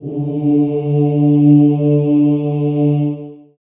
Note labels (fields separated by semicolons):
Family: voice; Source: acoustic; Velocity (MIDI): 75; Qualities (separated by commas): long release, reverb